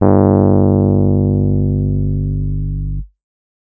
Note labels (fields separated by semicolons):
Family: keyboard; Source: electronic; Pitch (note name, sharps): G1; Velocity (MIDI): 75; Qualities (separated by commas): distorted